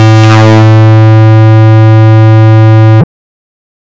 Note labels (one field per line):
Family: bass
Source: synthesizer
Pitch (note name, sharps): A2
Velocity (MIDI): 127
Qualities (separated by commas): bright, distorted, non-linear envelope